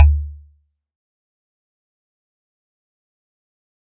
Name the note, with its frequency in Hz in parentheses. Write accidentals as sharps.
D2 (73.42 Hz)